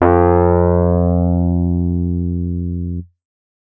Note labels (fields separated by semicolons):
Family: keyboard; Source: electronic; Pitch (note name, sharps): F2; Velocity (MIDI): 127; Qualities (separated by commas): distorted